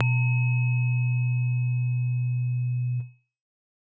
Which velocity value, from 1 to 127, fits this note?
25